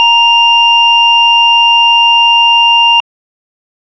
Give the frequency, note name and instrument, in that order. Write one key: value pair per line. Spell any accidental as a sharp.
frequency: 932.3 Hz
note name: A#5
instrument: electronic organ